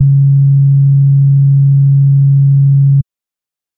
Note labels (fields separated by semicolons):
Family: bass; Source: synthesizer; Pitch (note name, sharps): C#3; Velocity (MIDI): 127; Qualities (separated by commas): dark